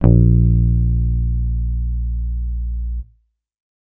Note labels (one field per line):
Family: bass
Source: electronic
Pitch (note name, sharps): A#1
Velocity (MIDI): 100